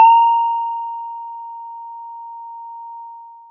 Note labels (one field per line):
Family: mallet percussion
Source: acoustic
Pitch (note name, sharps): A#5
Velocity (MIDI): 50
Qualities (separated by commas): long release